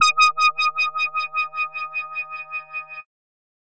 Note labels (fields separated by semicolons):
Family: bass; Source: synthesizer; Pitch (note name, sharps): D#6; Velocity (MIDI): 100; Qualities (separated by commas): distorted